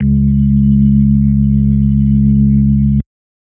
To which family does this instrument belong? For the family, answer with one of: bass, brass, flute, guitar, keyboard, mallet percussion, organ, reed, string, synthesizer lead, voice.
organ